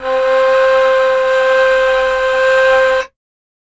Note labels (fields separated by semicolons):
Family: flute; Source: acoustic; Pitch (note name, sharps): C5; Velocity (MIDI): 100; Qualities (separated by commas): multiphonic